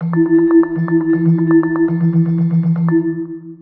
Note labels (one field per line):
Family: mallet percussion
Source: synthesizer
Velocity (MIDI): 100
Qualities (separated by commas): dark, long release, multiphonic, percussive, tempo-synced